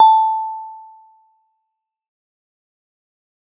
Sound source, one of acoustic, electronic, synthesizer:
acoustic